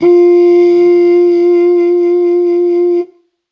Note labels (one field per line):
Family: brass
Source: acoustic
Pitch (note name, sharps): F4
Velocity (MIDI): 25